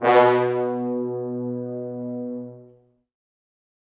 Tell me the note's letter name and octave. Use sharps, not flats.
B2